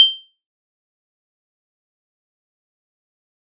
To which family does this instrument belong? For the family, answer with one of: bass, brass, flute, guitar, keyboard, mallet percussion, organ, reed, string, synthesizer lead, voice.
mallet percussion